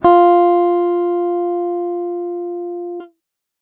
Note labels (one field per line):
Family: guitar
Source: electronic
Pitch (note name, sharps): F4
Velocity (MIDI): 25